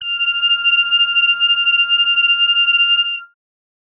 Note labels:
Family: bass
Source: synthesizer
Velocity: 127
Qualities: bright, distorted, non-linear envelope

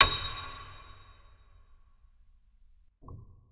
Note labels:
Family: organ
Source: electronic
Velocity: 25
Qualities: reverb

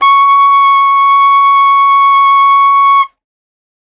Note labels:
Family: reed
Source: acoustic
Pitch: C#6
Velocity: 25

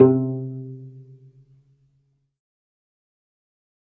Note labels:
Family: string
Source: acoustic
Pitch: C3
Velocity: 75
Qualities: dark, fast decay, reverb

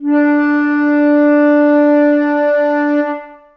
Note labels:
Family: flute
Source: acoustic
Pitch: D4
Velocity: 25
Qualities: dark, long release, reverb

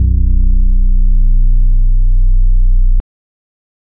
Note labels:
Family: organ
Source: electronic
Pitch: B0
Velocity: 75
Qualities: dark

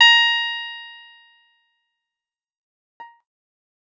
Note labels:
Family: guitar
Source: electronic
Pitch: A#5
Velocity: 127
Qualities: bright, fast decay

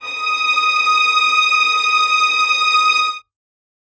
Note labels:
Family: string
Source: acoustic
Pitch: D#6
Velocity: 75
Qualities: reverb

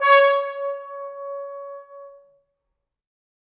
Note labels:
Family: brass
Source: acoustic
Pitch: C#5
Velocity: 75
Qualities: bright, reverb

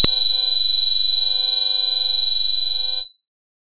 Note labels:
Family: bass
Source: synthesizer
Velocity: 50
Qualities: distorted

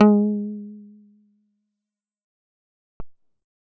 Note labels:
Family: bass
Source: synthesizer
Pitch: G#3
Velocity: 127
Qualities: fast decay

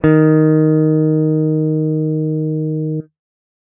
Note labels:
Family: guitar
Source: electronic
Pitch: D#3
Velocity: 75

